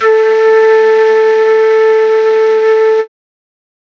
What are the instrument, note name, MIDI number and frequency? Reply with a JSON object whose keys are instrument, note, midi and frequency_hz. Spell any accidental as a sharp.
{"instrument": "acoustic flute", "note": "A4", "midi": 69, "frequency_hz": 440}